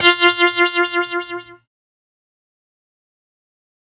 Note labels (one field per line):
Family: keyboard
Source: synthesizer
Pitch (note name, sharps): F4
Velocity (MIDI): 50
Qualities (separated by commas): distorted, fast decay